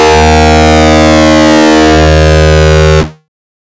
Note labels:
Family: bass; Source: synthesizer; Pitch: D#2; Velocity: 100; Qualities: bright, distorted

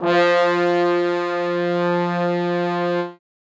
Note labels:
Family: brass; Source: acoustic; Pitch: F3; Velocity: 100; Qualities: bright, reverb

